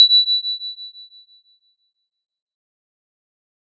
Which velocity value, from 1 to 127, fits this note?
75